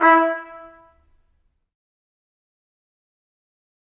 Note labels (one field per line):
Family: brass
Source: acoustic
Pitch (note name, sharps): E4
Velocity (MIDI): 75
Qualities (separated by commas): fast decay, percussive, reverb